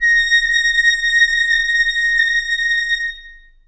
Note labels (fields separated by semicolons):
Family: reed; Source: acoustic; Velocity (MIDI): 75; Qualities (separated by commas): long release, reverb